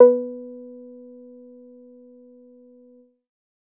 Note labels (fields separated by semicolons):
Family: bass; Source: synthesizer; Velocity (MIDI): 25; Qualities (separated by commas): dark, percussive